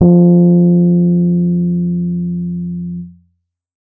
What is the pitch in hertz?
174.6 Hz